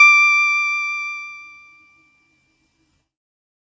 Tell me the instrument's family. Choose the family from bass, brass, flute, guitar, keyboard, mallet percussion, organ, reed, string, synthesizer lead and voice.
keyboard